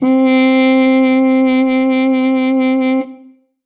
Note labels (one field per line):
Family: brass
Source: acoustic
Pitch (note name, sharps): C4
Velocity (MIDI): 100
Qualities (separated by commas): bright